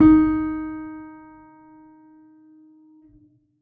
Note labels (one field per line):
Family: keyboard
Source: acoustic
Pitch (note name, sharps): D#4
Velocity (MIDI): 75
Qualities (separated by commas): reverb